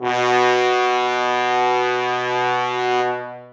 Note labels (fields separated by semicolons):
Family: brass; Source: acoustic; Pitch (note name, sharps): B2; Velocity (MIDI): 127; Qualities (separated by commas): bright, long release, reverb